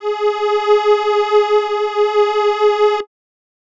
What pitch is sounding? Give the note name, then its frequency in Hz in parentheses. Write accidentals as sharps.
G#4 (415.3 Hz)